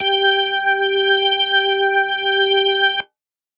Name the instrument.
electronic organ